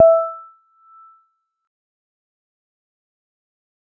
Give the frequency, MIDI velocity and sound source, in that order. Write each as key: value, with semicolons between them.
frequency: 659.3 Hz; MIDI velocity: 25; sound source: electronic